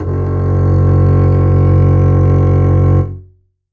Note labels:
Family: string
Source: acoustic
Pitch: F#1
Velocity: 50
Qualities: reverb

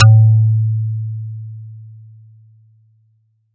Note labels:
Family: mallet percussion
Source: acoustic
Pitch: A2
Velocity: 25

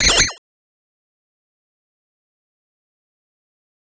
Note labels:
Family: bass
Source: synthesizer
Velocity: 100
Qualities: bright, distorted, fast decay, multiphonic, percussive

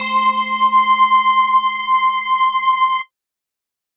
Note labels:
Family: mallet percussion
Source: electronic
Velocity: 127

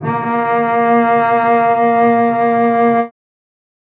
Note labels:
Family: string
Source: acoustic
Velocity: 75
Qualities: reverb

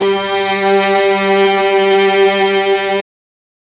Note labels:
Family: string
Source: electronic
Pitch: G3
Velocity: 127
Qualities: distorted, reverb

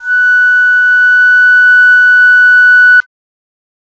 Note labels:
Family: flute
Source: acoustic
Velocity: 50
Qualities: bright

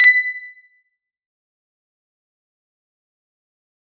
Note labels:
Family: guitar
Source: electronic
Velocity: 75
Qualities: fast decay, percussive

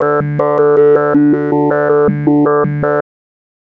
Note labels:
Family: bass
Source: synthesizer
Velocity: 25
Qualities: tempo-synced

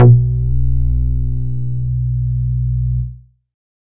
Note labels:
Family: bass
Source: synthesizer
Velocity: 50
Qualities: distorted

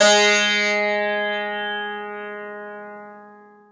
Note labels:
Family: guitar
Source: acoustic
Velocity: 127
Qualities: bright, long release, multiphonic, reverb

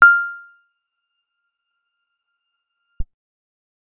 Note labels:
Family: guitar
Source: acoustic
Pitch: F6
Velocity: 25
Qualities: percussive

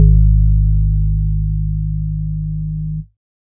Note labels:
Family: organ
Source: electronic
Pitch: G#1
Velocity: 75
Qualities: dark

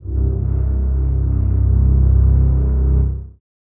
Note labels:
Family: string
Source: acoustic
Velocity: 50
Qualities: dark, reverb

